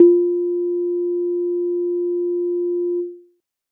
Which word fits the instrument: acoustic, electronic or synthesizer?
electronic